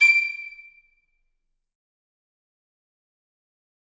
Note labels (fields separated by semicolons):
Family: reed; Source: acoustic; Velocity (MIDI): 75; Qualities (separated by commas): fast decay, percussive, reverb